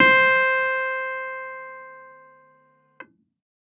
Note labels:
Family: keyboard; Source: electronic; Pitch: C5; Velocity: 25; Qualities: distorted

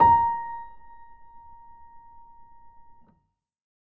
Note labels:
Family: keyboard; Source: acoustic; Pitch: A#5; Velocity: 50; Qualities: reverb

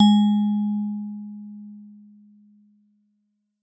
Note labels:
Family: mallet percussion; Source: acoustic; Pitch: G#3; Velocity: 100

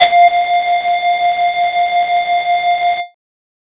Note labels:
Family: flute; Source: synthesizer; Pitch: F5; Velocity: 127; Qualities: distorted

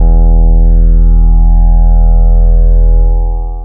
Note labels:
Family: bass; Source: synthesizer; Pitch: E1; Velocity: 75; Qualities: long release

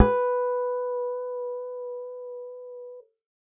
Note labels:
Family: bass; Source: synthesizer; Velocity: 100; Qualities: dark, reverb

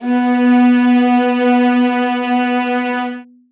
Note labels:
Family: string; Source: acoustic; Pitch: B3; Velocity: 100; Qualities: reverb

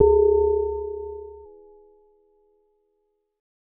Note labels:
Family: mallet percussion; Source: synthesizer; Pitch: G#4; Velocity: 75; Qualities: multiphonic

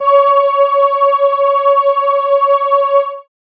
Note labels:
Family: keyboard; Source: synthesizer; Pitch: C#5; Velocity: 127

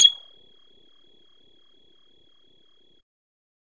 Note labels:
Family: bass; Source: synthesizer; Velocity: 75; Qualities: bright, percussive

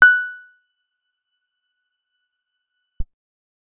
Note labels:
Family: guitar; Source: acoustic; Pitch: F#6; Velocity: 25; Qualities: percussive

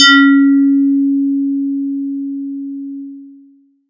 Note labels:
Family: mallet percussion; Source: electronic; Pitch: C#4; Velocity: 100; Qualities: long release, multiphonic

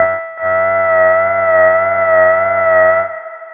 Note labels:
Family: bass; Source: synthesizer; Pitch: E5; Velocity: 127; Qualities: long release, reverb

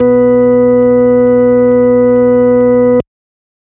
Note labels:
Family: organ; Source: electronic; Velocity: 100

